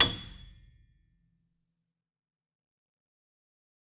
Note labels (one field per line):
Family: keyboard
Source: acoustic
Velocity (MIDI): 127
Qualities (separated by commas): percussive, reverb